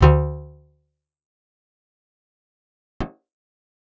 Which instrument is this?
acoustic guitar